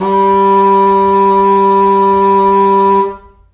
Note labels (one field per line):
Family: reed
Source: acoustic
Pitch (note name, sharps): G3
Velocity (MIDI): 100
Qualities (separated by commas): distorted, long release, reverb